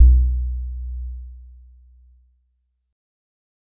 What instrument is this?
acoustic mallet percussion instrument